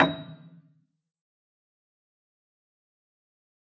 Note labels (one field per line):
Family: keyboard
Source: acoustic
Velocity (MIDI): 50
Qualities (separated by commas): fast decay, percussive, reverb